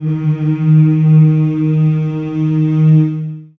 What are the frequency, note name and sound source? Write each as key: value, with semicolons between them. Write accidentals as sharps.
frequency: 155.6 Hz; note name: D#3; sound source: acoustic